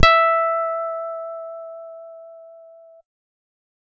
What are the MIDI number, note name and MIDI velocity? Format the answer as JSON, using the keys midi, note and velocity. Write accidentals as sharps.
{"midi": 76, "note": "E5", "velocity": 50}